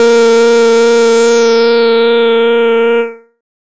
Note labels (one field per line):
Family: bass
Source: synthesizer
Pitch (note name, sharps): A#3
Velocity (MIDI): 100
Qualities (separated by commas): bright, distorted, non-linear envelope